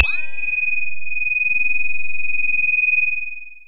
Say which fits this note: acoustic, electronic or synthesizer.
synthesizer